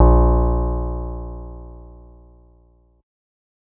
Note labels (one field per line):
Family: bass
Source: synthesizer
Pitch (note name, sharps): A#1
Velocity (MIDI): 50